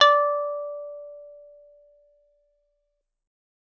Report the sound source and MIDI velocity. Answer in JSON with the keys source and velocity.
{"source": "acoustic", "velocity": 100}